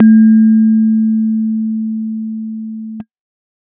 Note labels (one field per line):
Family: keyboard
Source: electronic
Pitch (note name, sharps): A3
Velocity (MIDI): 50